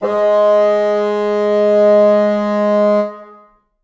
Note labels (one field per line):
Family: reed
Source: acoustic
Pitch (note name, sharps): G#3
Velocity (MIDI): 127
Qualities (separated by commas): reverb